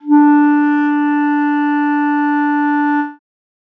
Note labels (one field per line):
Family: reed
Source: acoustic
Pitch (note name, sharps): D4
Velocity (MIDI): 75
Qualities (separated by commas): dark